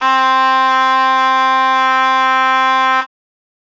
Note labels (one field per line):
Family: reed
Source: acoustic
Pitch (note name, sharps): C4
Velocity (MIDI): 25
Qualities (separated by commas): reverb